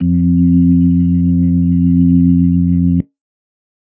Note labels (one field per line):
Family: organ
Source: electronic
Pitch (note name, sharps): F2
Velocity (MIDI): 100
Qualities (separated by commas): dark